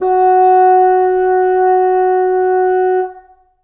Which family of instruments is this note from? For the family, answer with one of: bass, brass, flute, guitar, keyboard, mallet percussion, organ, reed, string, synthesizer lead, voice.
reed